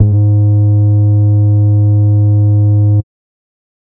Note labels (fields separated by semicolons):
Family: bass; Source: synthesizer; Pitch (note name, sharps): G#2; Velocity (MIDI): 100; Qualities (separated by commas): dark, distorted, tempo-synced